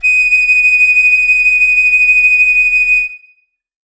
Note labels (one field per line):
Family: flute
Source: acoustic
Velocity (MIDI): 100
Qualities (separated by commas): reverb